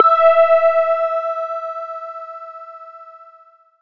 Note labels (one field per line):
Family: mallet percussion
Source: electronic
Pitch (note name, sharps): E5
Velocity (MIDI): 25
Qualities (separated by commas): bright, distorted, non-linear envelope